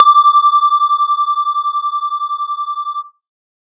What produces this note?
synthesizer lead